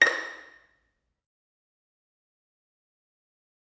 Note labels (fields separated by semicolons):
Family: string; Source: acoustic; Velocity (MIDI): 25; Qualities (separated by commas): fast decay, percussive, reverb